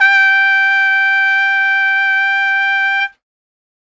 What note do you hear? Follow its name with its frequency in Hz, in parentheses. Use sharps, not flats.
G5 (784 Hz)